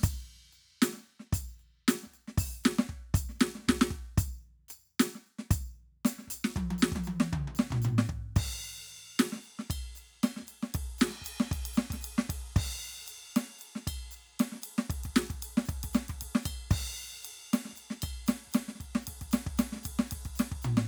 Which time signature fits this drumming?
4/4